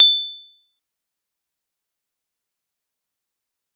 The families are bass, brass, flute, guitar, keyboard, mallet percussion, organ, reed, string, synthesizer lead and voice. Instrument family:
mallet percussion